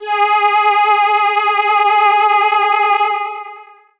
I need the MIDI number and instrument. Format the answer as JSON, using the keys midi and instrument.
{"midi": 68, "instrument": "synthesizer voice"}